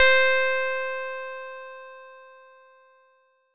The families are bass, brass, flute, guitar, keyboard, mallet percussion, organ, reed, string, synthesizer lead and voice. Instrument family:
bass